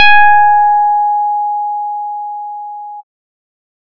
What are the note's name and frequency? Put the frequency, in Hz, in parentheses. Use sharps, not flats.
G#5 (830.6 Hz)